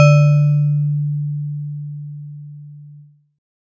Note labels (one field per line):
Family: mallet percussion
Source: acoustic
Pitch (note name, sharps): D3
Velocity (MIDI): 100